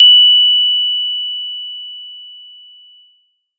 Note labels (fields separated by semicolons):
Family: mallet percussion; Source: acoustic; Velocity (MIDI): 127; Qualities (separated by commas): bright